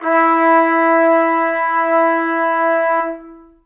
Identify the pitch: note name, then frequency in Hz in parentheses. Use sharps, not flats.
E4 (329.6 Hz)